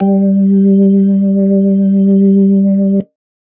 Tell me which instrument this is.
electronic organ